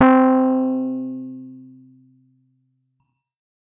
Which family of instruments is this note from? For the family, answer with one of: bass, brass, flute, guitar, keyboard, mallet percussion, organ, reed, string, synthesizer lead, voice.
keyboard